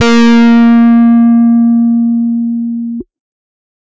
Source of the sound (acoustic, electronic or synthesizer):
electronic